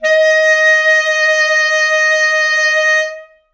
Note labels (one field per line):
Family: reed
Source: acoustic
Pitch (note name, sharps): D#5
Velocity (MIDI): 127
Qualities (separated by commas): reverb